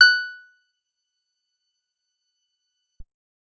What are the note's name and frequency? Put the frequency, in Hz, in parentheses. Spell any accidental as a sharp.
F#6 (1480 Hz)